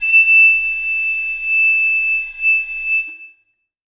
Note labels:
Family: flute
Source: acoustic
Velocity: 75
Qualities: bright, reverb

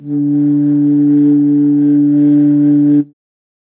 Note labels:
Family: flute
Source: acoustic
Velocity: 25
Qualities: dark

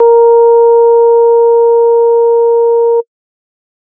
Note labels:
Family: organ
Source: electronic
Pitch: A#4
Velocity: 127

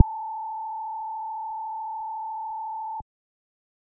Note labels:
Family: bass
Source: synthesizer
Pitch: A5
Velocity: 50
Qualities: dark

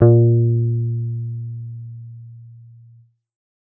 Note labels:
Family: bass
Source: synthesizer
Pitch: A#2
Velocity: 25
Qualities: dark

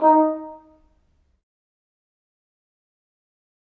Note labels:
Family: brass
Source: acoustic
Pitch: D#4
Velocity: 25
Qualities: fast decay, percussive, reverb

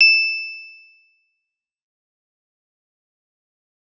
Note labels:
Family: guitar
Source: electronic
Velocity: 75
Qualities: bright, fast decay, percussive

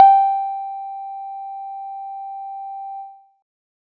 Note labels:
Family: guitar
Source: synthesizer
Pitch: G5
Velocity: 50

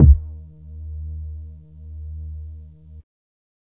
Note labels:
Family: bass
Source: synthesizer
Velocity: 25

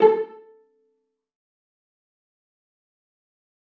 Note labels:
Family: string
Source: acoustic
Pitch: A4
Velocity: 127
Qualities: fast decay, percussive, reverb

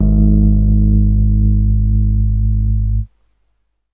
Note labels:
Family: keyboard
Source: electronic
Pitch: G#1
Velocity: 50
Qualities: dark

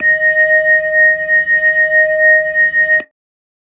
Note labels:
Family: keyboard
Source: electronic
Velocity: 75

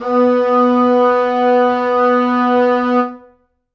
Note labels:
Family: reed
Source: acoustic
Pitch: B3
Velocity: 75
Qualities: reverb

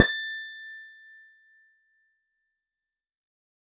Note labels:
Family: keyboard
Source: electronic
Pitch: A6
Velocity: 50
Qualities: fast decay

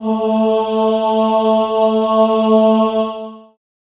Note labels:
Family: voice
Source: acoustic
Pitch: A3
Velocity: 50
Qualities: long release, reverb

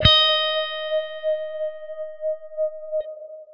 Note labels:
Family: guitar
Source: electronic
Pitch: D#5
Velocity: 50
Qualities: bright, distorted, long release

